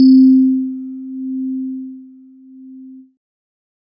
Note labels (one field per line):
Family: keyboard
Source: electronic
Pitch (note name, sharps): C4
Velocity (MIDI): 50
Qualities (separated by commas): multiphonic